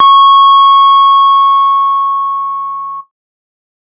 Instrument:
electronic guitar